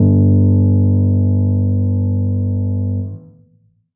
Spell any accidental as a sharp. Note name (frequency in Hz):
G1 (49 Hz)